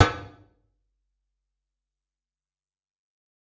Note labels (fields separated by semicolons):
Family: guitar; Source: electronic; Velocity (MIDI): 75; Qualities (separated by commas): fast decay, percussive, reverb